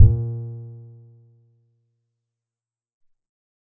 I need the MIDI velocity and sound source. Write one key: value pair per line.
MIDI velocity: 25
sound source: acoustic